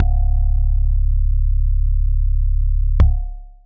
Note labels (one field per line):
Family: keyboard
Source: electronic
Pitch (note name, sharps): C#1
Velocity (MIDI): 25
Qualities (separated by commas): long release